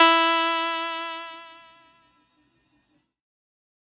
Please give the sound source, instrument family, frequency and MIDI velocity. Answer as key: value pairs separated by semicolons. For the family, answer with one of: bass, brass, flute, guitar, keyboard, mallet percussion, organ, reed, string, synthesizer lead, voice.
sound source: synthesizer; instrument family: keyboard; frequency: 329.6 Hz; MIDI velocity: 75